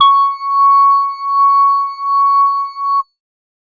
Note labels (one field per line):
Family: organ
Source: electronic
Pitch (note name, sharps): C#6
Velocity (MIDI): 75